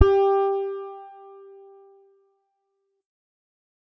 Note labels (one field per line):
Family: guitar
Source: electronic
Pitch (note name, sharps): G4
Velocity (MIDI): 25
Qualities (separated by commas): distorted